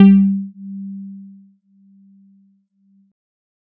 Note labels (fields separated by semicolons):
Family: keyboard; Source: electronic; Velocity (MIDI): 50